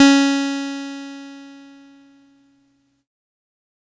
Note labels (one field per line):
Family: keyboard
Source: electronic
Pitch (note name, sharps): C#4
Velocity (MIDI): 75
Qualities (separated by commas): bright, distorted